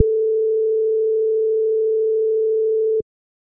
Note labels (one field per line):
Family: bass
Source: synthesizer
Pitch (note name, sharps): A4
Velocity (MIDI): 127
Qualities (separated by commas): dark